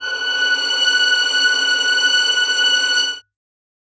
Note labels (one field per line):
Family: string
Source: acoustic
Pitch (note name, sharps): F#6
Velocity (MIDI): 25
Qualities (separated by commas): reverb